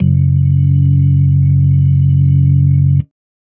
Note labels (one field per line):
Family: organ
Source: electronic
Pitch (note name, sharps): F#1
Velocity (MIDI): 100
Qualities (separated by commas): dark